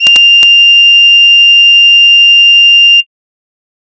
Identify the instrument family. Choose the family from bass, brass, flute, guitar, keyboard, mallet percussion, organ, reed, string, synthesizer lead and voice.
flute